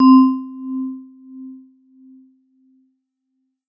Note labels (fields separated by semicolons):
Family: mallet percussion; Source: acoustic; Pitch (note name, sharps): C4; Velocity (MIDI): 75; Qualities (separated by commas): non-linear envelope